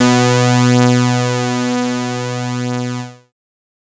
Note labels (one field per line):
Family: bass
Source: synthesizer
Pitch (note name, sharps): B2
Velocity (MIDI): 75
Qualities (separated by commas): bright, distorted